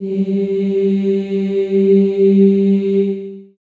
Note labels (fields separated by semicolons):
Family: voice; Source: acoustic; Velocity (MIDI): 50; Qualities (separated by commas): long release, reverb